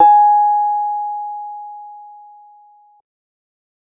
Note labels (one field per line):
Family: keyboard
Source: electronic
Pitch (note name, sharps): G#5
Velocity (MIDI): 50